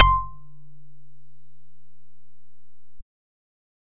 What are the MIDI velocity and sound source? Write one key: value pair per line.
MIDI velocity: 75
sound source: synthesizer